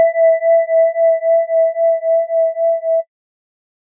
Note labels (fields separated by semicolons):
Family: organ; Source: electronic; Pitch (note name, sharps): E5; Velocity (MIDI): 127; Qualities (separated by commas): dark